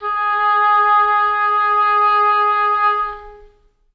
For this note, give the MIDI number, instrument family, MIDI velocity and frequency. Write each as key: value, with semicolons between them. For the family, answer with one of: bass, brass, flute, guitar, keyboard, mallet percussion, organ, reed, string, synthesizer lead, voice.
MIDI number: 68; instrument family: reed; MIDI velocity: 50; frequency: 415.3 Hz